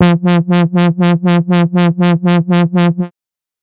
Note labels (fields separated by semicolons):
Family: bass; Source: synthesizer; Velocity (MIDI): 50; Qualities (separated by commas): bright, distorted, tempo-synced